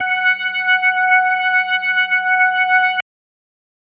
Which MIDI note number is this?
78